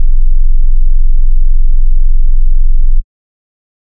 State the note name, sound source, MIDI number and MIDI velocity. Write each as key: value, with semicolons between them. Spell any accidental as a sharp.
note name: F0; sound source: synthesizer; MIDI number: 17; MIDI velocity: 127